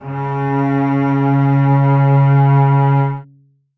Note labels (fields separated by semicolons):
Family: string; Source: acoustic; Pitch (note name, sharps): C#3; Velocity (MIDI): 75; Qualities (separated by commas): reverb